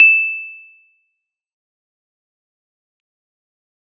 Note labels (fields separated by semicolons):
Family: keyboard; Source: electronic; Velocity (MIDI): 127; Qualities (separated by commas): bright, fast decay, percussive